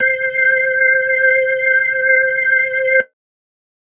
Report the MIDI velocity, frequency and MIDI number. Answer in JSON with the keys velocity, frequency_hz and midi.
{"velocity": 25, "frequency_hz": 523.3, "midi": 72}